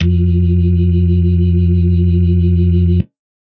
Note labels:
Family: organ; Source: electronic; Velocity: 75; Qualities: dark

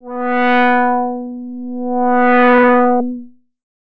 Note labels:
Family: bass; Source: synthesizer; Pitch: B3; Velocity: 50; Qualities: distorted, tempo-synced

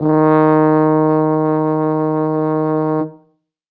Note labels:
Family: brass; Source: acoustic; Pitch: D#3; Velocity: 75

